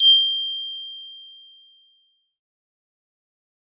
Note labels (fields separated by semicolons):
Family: synthesizer lead; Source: synthesizer; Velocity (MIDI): 50; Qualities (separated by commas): bright, distorted, fast decay